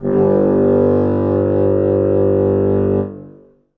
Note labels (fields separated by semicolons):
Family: reed; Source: acoustic; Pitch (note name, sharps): G1; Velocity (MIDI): 50; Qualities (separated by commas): reverb